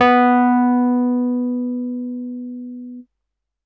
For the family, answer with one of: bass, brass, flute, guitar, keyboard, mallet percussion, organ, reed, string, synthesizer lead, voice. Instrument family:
keyboard